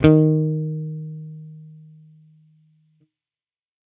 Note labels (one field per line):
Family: bass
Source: electronic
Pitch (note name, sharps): D#3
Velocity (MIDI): 100